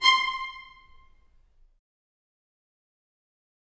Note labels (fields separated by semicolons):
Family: string; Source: acoustic; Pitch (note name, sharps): C6; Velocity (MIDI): 127; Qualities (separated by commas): fast decay, reverb